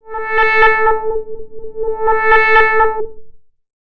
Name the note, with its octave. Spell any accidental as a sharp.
A4